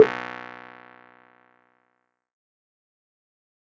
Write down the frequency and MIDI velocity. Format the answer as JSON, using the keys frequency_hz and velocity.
{"frequency_hz": 61.74, "velocity": 127}